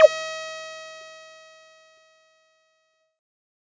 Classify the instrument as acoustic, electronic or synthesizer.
synthesizer